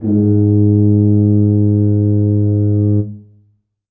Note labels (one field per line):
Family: brass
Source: acoustic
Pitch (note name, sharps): G#2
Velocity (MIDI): 75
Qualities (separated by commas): dark, reverb